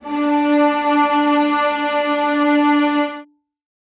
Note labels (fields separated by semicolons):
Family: string; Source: acoustic; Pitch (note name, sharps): D4; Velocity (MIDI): 75; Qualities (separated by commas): reverb